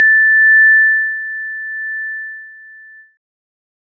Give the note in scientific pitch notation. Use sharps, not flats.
A6